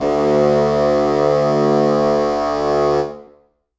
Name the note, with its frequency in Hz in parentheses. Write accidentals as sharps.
D2 (73.42 Hz)